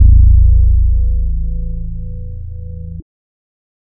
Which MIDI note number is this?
21